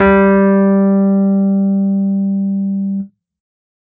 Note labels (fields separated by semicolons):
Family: keyboard; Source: electronic; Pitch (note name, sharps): G3; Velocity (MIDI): 127; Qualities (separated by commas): dark